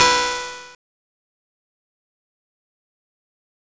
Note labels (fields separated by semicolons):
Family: guitar; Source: electronic; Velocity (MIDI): 50; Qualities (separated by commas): bright, distorted, fast decay